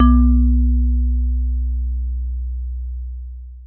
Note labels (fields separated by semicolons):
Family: mallet percussion; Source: acoustic; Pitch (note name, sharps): B1; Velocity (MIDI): 50; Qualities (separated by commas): dark, long release, reverb